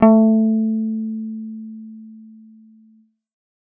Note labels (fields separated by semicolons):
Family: bass; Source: synthesizer; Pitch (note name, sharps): A3; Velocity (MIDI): 25; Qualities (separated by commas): dark